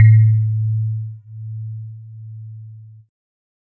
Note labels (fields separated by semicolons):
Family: keyboard; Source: electronic; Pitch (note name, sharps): A2; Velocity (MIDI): 75; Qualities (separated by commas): multiphonic